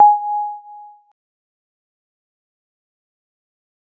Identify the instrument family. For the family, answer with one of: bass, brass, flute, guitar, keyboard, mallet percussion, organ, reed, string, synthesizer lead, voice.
keyboard